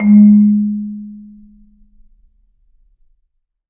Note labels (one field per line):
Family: mallet percussion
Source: acoustic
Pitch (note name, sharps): G#3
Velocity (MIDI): 50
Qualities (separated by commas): dark, reverb